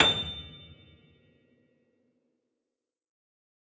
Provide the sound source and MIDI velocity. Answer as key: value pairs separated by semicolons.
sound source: acoustic; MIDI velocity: 100